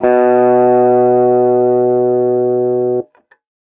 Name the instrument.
electronic guitar